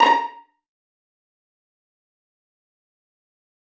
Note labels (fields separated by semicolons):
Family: string; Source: acoustic; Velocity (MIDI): 100; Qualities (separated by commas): fast decay, percussive, reverb